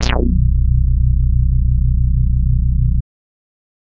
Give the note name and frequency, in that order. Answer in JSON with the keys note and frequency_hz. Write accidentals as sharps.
{"note": "B0", "frequency_hz": 30.87}